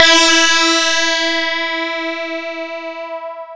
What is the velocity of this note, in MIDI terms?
75